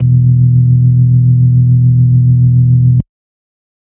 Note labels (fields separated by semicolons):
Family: organ; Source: electronic; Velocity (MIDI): 127; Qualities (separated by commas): dark